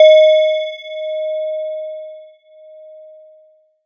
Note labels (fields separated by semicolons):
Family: mallet percussion; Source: electronic; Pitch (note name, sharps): D#5; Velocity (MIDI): 50; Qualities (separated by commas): multiphonic